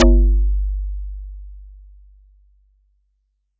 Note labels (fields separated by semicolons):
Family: mallet percussion; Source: acoustic; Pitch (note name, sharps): G1; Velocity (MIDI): 100